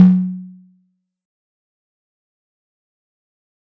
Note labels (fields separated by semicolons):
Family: mallet percussion; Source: acoustic; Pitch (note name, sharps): F#3; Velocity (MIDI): 75; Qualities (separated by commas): fast decay, percussive